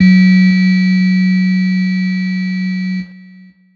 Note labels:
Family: keyboard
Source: electronic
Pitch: F#3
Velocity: 50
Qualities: bright, distorted, long release

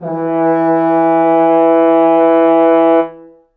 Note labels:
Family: brass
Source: acoustic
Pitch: E3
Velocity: 100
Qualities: reverb

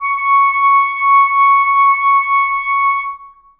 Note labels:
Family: reed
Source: acoustic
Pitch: C#6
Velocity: 25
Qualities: reverb

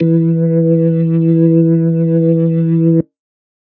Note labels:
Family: organ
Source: electronic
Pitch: E3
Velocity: 75

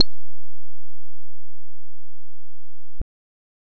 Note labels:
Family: bass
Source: synthesizer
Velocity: 25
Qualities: bright, distorted

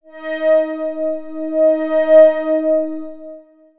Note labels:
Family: synthesizer lead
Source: synthesizer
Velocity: 50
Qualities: bright, long release, non-linear envelope

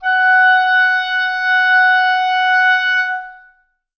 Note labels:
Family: reed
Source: acoustic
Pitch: F#5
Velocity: 127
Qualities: long release, reverb

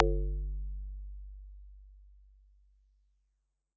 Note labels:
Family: guitar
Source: synthesizer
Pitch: G1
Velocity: 127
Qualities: dark

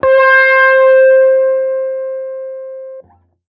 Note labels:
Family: guitar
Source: electronic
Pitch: C5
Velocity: 127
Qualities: distorted, non-linear envelope

